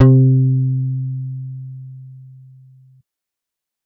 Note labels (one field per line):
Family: bass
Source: synthesizer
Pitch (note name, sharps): C3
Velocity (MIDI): 100